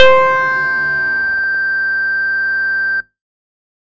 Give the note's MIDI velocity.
75